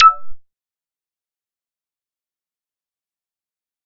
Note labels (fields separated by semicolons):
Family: bass; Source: synthesizer; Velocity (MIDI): 75; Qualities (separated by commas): fast decay, percussive